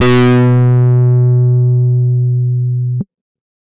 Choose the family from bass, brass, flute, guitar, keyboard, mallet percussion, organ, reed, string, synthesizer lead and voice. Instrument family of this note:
guitar